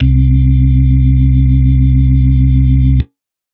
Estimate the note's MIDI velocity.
100